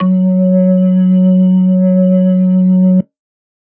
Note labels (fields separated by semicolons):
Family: organ; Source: electronic; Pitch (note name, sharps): F#3; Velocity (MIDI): 50; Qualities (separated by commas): distorted